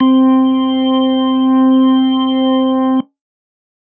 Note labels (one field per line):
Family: organ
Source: electronic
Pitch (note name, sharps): C4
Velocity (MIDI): 50